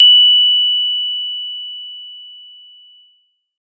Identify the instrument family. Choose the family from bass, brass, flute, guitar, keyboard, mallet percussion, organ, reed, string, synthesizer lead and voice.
mallet percussion